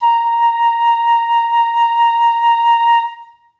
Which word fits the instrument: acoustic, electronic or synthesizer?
acoustic